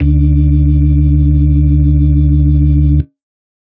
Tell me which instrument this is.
electronic organ